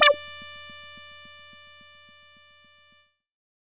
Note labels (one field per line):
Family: bass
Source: synthesizer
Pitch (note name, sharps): D5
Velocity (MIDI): 25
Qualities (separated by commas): distorted